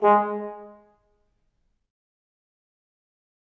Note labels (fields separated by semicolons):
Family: brass; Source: acoustic; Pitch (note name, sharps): G#3; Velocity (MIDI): 75; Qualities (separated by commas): fast decay, reverb